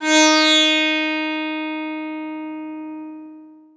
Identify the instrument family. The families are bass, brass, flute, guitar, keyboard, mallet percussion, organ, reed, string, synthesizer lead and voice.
guitar